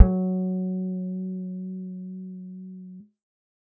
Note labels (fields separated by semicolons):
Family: bass; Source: synthesizer; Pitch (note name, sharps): F#3; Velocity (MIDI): 25; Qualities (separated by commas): dark, reverb